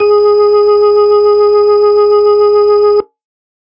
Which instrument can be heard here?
electronic organ